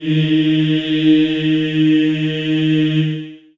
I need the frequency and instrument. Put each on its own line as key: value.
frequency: 155.6 Hz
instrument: acoustic voice